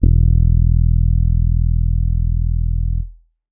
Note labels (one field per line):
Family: keyboard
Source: electronic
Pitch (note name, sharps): E1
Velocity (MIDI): 50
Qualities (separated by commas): dark, distorted